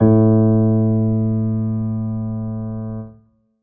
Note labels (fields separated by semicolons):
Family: keyboard; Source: acoustic; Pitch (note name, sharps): A2; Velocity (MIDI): 25; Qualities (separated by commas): reverb